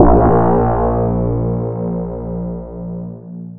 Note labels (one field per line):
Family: mallet percussion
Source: electronic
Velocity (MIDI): 25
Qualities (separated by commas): distorted, long release, non-linear envelope